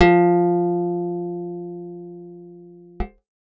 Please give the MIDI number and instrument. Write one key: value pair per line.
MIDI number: 53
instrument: acoustic guitar